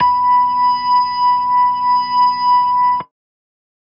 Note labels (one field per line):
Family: organ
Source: electronic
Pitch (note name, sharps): B5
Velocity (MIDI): 25